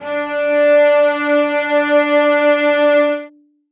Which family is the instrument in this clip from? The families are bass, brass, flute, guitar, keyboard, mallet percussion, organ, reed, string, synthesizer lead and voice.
string